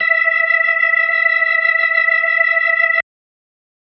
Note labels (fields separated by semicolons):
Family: organ; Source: electronic; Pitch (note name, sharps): E5; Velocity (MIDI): 25